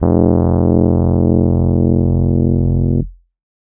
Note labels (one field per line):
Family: keyboard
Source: electronic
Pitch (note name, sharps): F1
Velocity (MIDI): 25